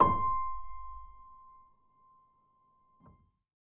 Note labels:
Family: keyboard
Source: acoustic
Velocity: 25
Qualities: reverb

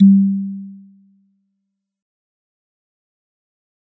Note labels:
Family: mallet percussion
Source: acoustic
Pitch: G3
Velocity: 50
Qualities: dark, fast decay

